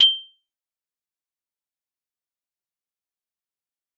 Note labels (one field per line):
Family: mallet percussion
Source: acoustic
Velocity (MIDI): 100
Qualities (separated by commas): bright, fast decay, percussive